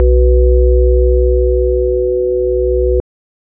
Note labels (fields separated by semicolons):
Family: organ; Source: electronic; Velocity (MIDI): 25